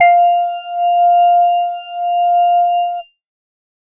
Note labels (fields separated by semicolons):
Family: organ; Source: electronic; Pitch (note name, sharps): F5; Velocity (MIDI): 50